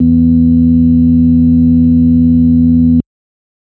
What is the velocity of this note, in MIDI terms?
75